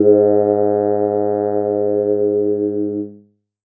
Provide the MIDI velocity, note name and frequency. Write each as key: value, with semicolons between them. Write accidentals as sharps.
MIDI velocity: 25; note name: G#2; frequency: 103.8 Hz